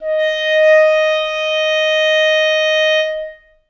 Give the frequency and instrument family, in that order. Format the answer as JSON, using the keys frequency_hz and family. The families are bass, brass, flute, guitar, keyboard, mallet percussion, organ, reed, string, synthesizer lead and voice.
{"frequency_hz": 622.3, "family": "reed"}